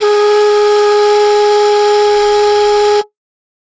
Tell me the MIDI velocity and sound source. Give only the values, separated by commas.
50, acoustic